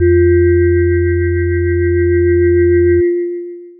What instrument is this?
electronic mallet percussion instrument